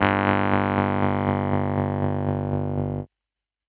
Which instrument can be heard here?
electronic keyboard